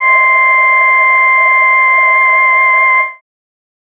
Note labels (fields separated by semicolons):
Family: voice; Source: synthesizer; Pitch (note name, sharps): C6; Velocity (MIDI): 75